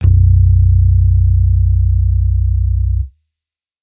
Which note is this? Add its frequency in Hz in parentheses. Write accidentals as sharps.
B0 (30.87 Hz)